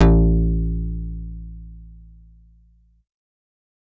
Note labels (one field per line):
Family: bass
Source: synthesizer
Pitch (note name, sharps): A1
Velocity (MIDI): 127